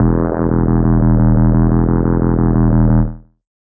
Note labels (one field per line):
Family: bass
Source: synthesizer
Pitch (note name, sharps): E1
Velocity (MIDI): 50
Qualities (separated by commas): distorted, tempo-synced